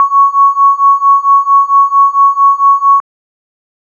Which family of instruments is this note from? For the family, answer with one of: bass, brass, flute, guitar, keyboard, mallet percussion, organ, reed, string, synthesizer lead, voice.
organ